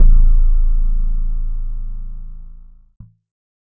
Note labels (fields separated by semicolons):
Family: keyboard; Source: electronic; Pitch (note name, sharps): A0; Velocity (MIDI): 25; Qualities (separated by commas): dark, distorted